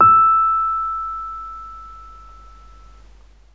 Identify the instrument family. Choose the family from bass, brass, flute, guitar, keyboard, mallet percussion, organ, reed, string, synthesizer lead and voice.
keyboard